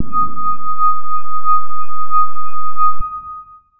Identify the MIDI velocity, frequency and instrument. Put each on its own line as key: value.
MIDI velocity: 100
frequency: 1245 Hz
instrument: electronic guitar